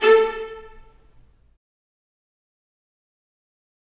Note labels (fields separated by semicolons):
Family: string; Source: acoustic; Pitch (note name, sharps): A4; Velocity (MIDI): 50; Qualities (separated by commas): fast decay, percussive, reverb